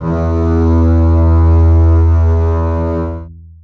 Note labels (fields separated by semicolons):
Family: string; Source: acoustic; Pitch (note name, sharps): E2; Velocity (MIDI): 100; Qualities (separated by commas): long release, reverb